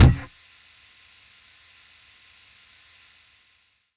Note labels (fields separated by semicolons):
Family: bass; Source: electronic; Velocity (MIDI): 100; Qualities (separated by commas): bright, distorted, percussive